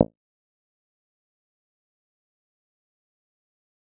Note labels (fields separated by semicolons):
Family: guitar; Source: electronic; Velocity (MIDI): 75; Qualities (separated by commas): fast decay, percussive